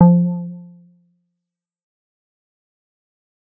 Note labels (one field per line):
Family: bass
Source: synthesizer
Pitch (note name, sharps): F3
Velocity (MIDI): 75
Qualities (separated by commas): dark, fast decay, percussive